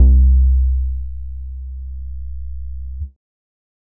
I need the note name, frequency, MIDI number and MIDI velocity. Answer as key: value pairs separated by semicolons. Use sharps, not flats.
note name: C2; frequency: 65.41 Hz; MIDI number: 36; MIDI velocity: 25